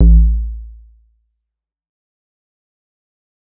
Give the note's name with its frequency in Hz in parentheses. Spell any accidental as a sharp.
A1 (55 Hz)